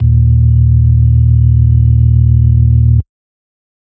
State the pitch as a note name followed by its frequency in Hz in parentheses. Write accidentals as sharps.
D#1 (38.89 Hz)